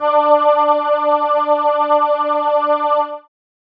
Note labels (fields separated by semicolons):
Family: keyboard; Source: synthesizer; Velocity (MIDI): 100